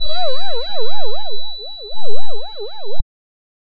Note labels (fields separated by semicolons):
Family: reed; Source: synthesizer; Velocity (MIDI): 25; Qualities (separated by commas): bright, distorted, non-linear envelope